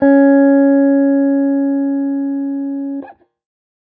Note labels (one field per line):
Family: guitar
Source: electronic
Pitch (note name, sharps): C#4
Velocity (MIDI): 50